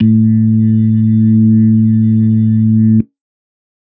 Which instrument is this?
electronic organ